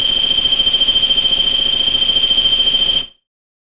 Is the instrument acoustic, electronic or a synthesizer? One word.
synthesizer